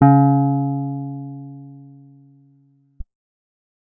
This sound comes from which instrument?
acoustic guitar